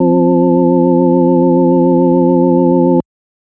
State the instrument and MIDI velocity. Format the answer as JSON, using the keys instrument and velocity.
{"instrument": "electronic organ", "velocity": 127}